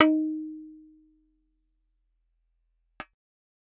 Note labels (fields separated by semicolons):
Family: bass; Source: synthesizer; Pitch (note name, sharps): D#4; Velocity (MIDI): 100